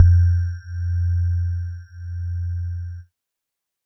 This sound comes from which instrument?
synthesizer lead